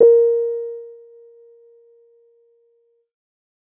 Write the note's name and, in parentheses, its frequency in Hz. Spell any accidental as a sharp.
A#4 (466.2 Hz)